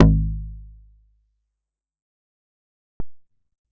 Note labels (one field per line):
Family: bass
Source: synthesizer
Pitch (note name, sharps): G#1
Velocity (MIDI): 127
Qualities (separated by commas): fast decay, percussive